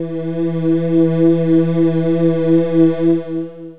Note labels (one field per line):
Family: voice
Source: synthesizer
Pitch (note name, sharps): E3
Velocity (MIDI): 50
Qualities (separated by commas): distorted, long release